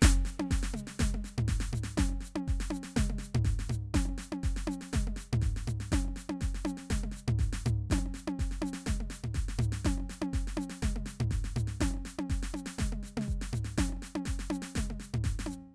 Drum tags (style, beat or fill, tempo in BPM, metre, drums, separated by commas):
Latin, beat, 122 BPM, 4/4, hi-hat pedal, snare, high tom, mid tom, floor tom, kick